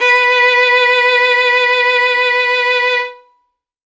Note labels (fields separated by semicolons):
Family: string; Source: acoustic; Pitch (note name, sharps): B4; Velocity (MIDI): 100; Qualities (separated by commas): bright, reverb